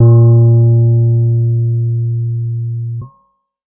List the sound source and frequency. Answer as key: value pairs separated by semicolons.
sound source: electronic; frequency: 116.5 Hz